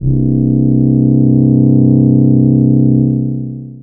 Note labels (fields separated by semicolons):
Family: voice; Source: synthesizer; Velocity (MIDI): 25; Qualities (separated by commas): distorted, long release